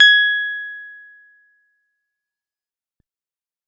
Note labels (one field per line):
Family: guitar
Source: electronic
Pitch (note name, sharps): G#6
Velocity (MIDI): 50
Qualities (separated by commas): fast decay